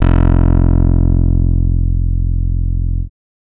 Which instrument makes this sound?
synthesizer bass